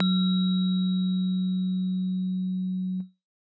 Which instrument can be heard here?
acoustic keyboard